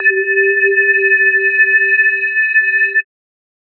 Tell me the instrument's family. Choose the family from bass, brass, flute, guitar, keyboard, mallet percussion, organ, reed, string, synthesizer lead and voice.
mallet percussion